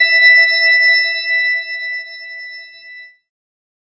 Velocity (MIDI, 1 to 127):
100